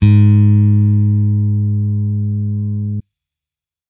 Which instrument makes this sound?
electronic bass